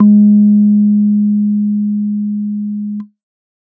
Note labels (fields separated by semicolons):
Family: keyboard; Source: electronic; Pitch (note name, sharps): G#3; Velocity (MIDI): 25; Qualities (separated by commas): dark